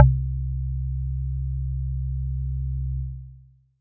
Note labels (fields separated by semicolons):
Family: mallet percussion; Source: acoustic; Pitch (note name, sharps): C2; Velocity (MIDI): 100; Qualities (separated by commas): dark